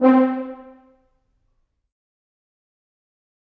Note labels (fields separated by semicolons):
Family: brass; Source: acoustic; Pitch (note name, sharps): C4; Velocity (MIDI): 75; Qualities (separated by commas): fast decay, percussive, reverb